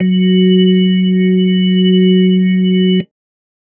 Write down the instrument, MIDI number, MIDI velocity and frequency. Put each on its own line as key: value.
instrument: electronic organ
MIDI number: 54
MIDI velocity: 127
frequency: 185 Hz